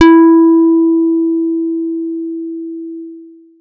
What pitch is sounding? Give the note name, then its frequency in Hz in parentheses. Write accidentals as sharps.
E4 (329.6 Hz)